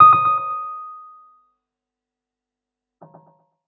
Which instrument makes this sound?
electronic keyboard